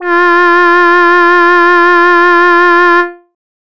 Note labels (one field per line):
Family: voice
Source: synthesizer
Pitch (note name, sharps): F4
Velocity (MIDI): 100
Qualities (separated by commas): distorted